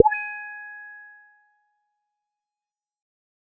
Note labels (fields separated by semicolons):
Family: bass; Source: synthesizer; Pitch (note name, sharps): G#5; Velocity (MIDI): 100; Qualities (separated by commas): fast decay